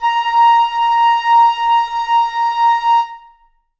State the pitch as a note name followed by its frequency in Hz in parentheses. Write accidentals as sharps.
A#5 (932.3 Hz)